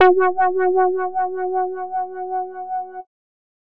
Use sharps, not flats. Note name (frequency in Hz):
F#4 (370 Hz)